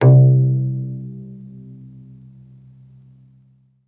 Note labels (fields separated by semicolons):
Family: guitar; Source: acoustic; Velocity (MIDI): 50; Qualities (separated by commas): dark, reverb